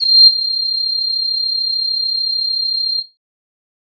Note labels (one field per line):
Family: flute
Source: synthesizer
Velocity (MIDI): 50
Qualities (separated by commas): bright, distorted